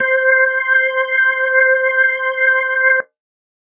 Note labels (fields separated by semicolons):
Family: organ; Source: electronic; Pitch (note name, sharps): C5; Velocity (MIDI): 75